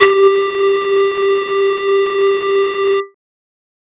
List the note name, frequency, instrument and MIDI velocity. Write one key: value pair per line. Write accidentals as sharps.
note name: G4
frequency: 392 Hz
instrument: synthesizer flute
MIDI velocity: 127